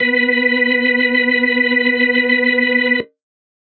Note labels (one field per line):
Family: organ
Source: electronic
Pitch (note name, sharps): B3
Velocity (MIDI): 100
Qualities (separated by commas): reverb